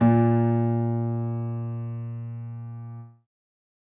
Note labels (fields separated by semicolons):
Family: keyboard; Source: acoustic; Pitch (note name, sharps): A#2; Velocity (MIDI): 75